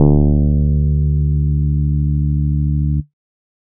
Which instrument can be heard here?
synthesizer bass